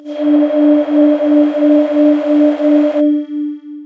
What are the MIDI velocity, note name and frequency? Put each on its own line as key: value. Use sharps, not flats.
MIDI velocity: 127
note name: D4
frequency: 293.7 Hz